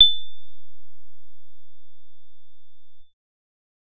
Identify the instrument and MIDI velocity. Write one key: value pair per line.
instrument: synthesizer bass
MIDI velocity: 127